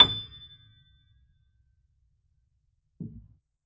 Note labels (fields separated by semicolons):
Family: keyboard; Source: acoustic; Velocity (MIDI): 25; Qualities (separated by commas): percussive